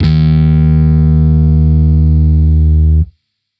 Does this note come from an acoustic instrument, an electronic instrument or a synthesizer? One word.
electronic